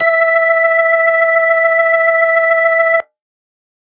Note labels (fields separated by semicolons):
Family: organ; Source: electronic; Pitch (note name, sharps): E5; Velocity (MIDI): 127